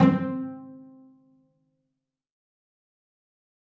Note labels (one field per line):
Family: string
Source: acoustic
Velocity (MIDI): 127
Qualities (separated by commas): dark, fast decay, reverb